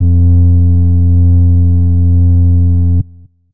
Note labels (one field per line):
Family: flute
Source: acoustic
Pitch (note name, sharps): F2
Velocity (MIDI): 25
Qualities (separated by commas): dark